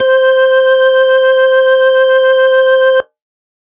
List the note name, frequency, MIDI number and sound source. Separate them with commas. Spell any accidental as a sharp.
C5, 523.3 Hz, 72, electronic